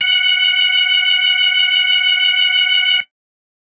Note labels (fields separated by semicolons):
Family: organ; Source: electronic; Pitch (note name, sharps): F#5; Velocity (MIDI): 25; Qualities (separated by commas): distorted